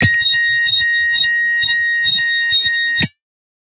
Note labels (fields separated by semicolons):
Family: guitar; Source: synthesizer; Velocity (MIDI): 100; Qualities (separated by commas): bright, distorted